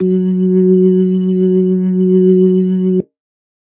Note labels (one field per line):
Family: organ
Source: electronic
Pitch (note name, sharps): F#3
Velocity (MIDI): 75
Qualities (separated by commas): dark